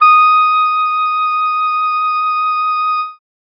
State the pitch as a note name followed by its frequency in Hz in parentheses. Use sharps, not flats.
D#6 (1245 Hz)